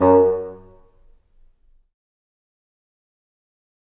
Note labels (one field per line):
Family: reed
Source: acoustic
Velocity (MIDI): 100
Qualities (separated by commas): fast decay, percussive, reverb